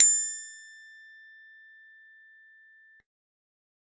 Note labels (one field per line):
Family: keyboard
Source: electronic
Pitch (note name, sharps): A6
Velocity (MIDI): 100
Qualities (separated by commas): percussive